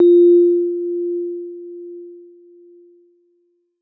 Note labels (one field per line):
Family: keyboard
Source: electronic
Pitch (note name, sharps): F4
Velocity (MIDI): 50